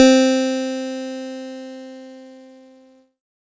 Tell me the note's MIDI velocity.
25